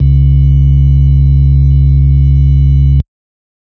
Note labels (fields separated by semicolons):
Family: organ; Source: electronic; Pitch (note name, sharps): C#2; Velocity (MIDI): 50